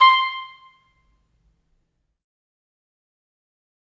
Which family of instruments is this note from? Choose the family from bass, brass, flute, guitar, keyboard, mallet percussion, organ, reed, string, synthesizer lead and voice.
reed